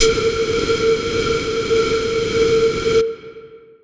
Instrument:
acoustic flute